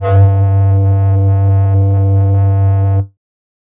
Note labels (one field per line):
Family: flute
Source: synthesizer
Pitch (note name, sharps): G2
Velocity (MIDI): 100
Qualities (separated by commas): distorted